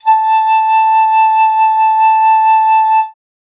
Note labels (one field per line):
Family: flute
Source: acoustic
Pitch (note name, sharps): A5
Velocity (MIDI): 50